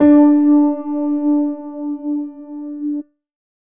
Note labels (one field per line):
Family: keyboard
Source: electronic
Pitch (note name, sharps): D4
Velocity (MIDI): 75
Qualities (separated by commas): reverb